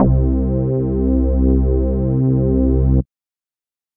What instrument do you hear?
synthesizer bass